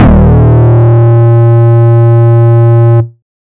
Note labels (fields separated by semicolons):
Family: bass; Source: synthesizer; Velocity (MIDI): 75; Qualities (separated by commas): distorted